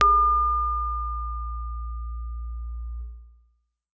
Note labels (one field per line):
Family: keyboard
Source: acoustic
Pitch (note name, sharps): A#1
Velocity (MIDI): 75